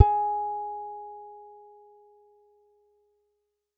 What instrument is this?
acoustic guitar